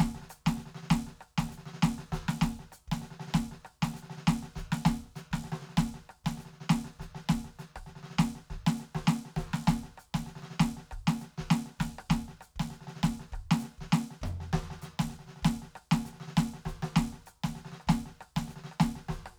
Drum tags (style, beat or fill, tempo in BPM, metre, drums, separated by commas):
New Orleans second line, beat, 99 BPM, 4/4, hi-hat pedal, snare, cross-stick, floor tom, kick